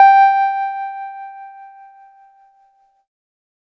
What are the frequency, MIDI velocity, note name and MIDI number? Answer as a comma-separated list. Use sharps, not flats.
784 Hz, 127, G5, 79